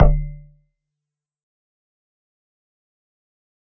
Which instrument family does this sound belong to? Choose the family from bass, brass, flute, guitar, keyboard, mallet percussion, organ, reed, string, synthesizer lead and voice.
mallet percussion